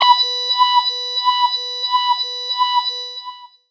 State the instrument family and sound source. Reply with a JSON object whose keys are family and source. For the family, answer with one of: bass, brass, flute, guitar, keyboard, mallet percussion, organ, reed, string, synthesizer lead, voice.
{"family": "voice", "source": "synthesizer"}